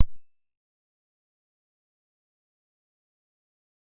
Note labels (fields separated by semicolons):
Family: bass; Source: synthesizer; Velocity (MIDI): 50; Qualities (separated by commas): fast decay, percussive